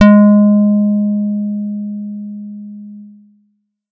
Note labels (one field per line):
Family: guitar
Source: electronic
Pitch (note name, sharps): G#3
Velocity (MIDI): 100